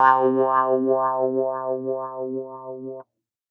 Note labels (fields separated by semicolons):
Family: keyboard; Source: electronic; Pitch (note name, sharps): C3; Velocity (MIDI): 75